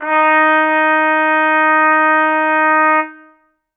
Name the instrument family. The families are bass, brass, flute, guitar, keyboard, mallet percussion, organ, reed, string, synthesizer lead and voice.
brass